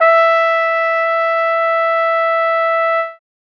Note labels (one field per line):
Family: brass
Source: acoustic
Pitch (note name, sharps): E5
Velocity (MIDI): 25